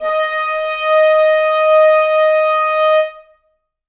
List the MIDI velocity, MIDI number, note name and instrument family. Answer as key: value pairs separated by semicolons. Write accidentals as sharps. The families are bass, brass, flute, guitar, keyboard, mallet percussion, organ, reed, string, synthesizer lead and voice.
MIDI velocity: 100; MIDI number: 75; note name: D#5; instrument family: reed